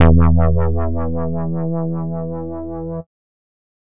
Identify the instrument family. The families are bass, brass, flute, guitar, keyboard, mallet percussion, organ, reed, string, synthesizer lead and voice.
bass